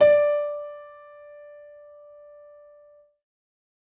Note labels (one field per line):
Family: keyboard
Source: acoustic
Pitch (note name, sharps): D5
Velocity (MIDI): 127